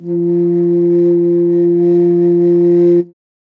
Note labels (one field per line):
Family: flute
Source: acoustic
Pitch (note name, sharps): F3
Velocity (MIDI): 50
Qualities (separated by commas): dark